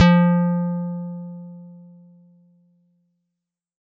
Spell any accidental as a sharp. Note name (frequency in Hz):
F3 (174.6 Hz)